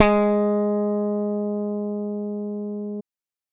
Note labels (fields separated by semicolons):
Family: bass; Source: electronic; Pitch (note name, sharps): G#3; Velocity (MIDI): 127